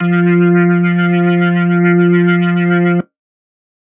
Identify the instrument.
electronic organ